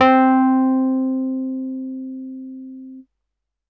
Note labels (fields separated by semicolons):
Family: keyboard; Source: electronic; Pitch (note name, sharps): C4; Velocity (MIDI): 127